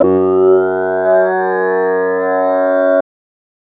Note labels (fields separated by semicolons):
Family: voice; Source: synthesizer; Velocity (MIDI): 127; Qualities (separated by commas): distorted